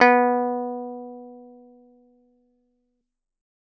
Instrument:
acoustic guitar